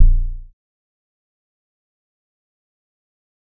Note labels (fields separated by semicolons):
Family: bass; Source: synthesizer; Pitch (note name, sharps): A#0; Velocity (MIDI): 25; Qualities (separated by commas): dark, fast decay, percussive